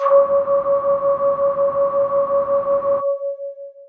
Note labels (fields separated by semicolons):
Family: voice; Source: synthesizer; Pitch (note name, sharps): C#5; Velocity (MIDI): 50; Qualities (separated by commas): distorted, long release